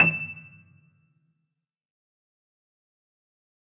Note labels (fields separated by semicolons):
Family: keyboard; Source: acoustic; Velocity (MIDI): 100; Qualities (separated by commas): fast decay, percussive, reverb